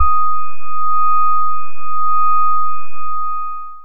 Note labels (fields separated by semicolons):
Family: bass; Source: synthesizer; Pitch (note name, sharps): D#6; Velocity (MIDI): 25; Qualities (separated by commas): long release